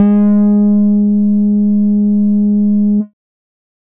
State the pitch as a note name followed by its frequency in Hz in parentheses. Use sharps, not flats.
G#3 (207.7 Hz)